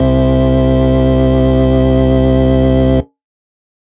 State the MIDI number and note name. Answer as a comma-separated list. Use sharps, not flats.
36, C2